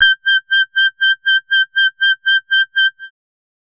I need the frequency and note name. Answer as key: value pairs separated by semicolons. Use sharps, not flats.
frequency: 1568 Hz; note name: G6